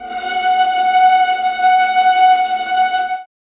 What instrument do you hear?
acoustic string instrument